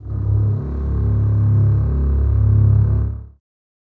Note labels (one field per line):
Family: string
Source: acoustic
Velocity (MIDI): 127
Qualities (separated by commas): reverb